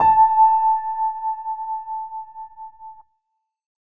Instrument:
electronic keyboard